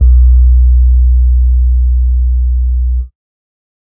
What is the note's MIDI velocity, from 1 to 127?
25